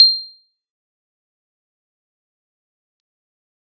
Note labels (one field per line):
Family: keyboard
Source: electronic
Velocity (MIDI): 127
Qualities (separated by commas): bright, fast decay, percussive